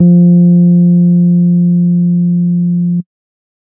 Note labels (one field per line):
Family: keyboard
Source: electronic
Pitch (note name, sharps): F3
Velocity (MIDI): 50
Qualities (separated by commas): dark